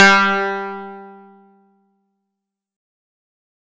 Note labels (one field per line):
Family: guitar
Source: acoustic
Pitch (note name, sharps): G3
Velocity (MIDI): 100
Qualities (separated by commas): distorted, fast decay